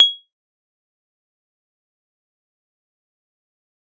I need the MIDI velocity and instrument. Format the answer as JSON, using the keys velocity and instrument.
{"velocity": 100, "instrument": "electronic mallet percussion instrument"}